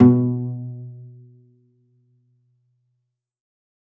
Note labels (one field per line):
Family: string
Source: acoustic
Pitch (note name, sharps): B2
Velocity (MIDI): 127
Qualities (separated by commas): dark, reverb